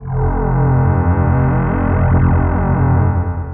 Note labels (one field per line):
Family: voice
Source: synthesizer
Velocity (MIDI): 75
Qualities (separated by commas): distorted, long release